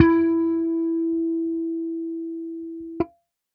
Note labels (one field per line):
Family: bass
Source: electronic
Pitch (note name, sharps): E4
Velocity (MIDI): 127